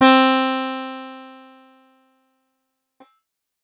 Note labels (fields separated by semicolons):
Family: guitar; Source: acoustic; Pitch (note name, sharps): C4; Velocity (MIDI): 127; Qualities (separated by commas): bright, distorted